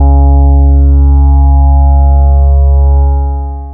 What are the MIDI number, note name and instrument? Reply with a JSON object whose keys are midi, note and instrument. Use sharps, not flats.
{"midi": 37, "note": "C#2", "instrument": "synthesizer bass"}